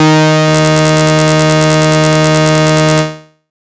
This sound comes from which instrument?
synthesizer bass